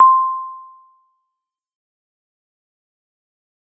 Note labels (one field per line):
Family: mallet percussion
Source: acoustic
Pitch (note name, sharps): C6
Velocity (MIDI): 100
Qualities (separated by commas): fast decay, percussive